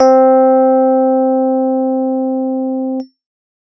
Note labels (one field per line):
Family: keyboard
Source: electronic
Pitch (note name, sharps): C4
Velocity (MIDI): 100